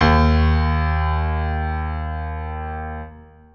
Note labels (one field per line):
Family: organ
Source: electronic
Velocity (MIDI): 100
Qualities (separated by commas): reverb